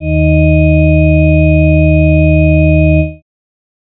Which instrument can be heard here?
electronic organ